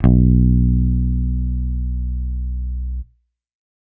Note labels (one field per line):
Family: bass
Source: electronic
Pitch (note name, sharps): B1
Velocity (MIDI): 127